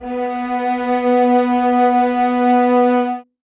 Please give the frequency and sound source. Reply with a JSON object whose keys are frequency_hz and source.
{"frequency_hz": 246.9, "source": "acoustic"}